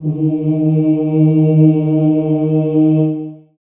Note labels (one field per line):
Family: voice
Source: acoustic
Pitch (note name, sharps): D#3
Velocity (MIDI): 75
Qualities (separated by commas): reverb